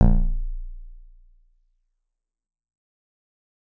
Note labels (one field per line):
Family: guitar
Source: electronic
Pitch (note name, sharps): A#0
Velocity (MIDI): 50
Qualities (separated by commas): dark, fast decay, reverb